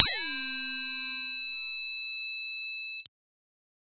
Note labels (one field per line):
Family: bass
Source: synthesizer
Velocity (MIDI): 75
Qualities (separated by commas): multiphonic